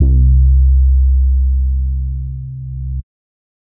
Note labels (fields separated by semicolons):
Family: bass; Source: synthesizer; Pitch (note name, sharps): C2; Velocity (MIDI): 100; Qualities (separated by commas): dark